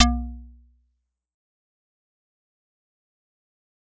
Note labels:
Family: mallet percussion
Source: acoustic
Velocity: 50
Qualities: fast decay, percussive

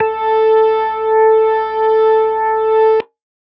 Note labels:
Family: organ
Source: electronic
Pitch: A4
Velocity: 75

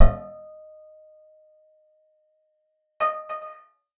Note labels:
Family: guitar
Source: acoustic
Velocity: 127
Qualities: percussive, reverb

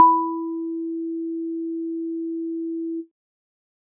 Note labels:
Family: keyboard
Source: electronic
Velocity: 75

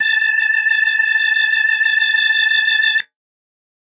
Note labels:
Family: organ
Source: electronic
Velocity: 75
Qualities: reverb

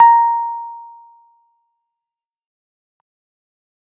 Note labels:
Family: keyboard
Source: electronic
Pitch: A#5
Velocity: 75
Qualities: fast decay

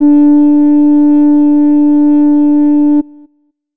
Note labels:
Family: flute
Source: acoustic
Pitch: D4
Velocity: 75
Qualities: dark

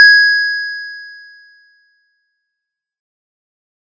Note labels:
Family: keyboard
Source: electronic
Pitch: G#6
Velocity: 100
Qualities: bright, distorted, fast decay

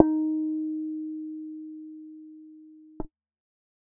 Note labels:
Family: bass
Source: synthesizer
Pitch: D#4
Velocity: 100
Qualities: dark, reverb

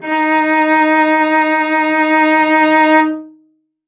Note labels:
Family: string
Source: acoustic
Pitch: D#4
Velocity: 127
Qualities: bright, reverb

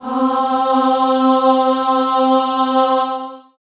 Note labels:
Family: voice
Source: acoustic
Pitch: C4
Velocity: 100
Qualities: reverb

